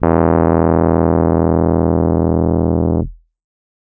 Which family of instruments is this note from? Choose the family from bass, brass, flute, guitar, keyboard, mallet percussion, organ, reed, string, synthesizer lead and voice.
keyboard